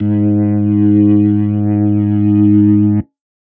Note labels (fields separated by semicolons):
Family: organ; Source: electronic; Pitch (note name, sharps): G#2; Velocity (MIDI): 25; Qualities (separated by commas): distorted